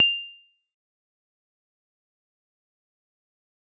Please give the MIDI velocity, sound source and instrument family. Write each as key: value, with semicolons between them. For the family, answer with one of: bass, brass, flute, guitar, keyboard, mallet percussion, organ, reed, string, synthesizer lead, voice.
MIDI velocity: 100; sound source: acoustic; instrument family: mallet percussion